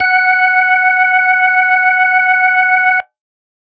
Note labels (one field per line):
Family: organ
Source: electronic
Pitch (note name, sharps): F#5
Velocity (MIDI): 75